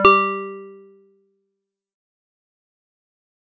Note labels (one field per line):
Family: mallet percussion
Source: acoustic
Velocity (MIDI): 100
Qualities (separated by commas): dark, fast decay, multiphonic